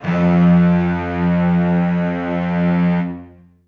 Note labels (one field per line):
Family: string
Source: acoustic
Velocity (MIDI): 100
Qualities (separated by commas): reverb